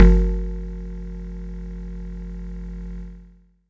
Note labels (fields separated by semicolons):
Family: mallet percussion; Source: acoustic; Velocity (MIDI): 100; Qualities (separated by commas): distorted